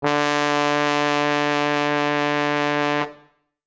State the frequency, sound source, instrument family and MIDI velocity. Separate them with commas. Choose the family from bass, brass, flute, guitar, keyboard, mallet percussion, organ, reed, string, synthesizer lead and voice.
146.8 Hz, acoustic, brass, 127